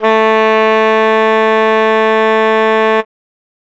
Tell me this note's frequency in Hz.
220 Hz